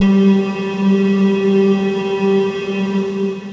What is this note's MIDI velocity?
25